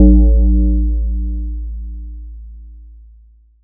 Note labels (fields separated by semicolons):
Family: mallet percussion; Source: electronic; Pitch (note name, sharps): A1; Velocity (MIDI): 75; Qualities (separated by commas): multiphonic